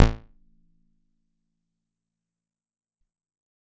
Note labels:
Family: guitar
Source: electronic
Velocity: 75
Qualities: fast decay, percussive

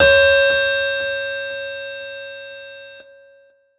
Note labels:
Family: keyboard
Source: electronic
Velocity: 127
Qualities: bright, distorted

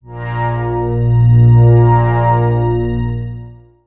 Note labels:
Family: synthesizer lead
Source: synthesizer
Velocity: 50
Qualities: bright, long release, non-linear envelope

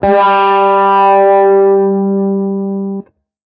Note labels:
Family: guitar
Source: electronic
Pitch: G3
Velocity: 127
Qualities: bright, distorted, non-linear envelope

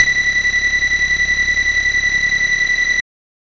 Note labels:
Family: bass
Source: synthesizer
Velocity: 75

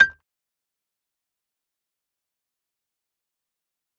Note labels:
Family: mallet percussion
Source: acoustic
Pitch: G6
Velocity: 127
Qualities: fast decay, percussive, reverb

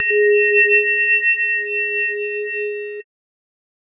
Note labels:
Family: mallet percussion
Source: synthesizer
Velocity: 100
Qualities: bright, multiphonic, non-linear envelope

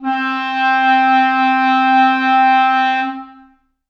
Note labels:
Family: reed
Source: acoustic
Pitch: C4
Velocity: 127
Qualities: long release, reverb

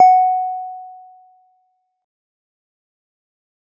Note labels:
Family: guitar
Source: synthesizer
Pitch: F#5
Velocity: 75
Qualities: dark, fast decay

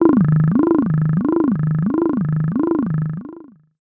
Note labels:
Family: voice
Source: synthesizer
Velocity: 75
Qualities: long release, non-linear envelope, tempo-synced

